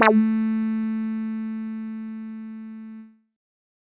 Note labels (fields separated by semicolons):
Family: bass; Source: synthesizer; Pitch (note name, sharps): A3; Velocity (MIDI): 50; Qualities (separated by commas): distorted